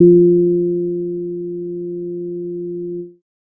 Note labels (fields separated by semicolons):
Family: bass; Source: synthesizer; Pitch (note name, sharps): F3; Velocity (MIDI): 127; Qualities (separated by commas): dark